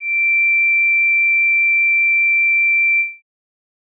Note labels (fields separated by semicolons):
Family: organ; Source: electronic; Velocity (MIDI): 100; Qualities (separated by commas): bright